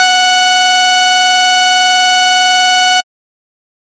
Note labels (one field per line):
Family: bass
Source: synthesizer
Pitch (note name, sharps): F#5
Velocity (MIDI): 75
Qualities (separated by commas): bright, distorted